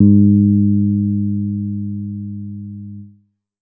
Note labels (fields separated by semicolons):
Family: bass; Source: synthesizer; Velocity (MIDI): 25; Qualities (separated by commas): dark